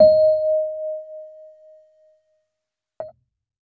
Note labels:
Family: keyboard; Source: electronic; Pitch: D#5; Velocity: 50

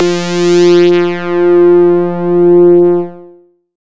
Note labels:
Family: bass; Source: synthesizer; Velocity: 100; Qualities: bright, distorted

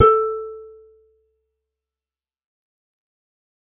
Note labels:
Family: guitar; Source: acoustic; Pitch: A4; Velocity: 50; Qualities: fast decay, percussive

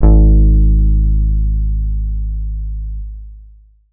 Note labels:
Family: guitar; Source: electronic; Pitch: G#1; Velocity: 25; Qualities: long release

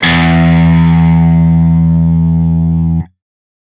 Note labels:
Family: guitar; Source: electronic; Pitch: E2; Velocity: 100; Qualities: bright, distorted

